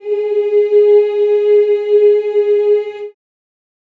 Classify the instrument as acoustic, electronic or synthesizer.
acoustic